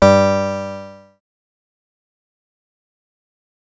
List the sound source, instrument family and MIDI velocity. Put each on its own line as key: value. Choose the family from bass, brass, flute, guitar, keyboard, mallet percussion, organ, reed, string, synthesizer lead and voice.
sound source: synthesizer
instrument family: bass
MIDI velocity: 75